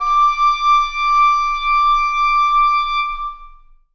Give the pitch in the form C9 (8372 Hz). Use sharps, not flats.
D6 (1175 Hz)